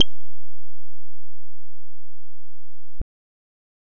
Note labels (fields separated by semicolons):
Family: bass; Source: synthesizer; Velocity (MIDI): 25; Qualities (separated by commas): bright, distorted